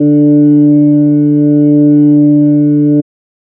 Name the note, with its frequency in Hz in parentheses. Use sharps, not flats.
D3 (146.8 Hz)